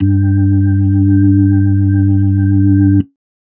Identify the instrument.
electronic organ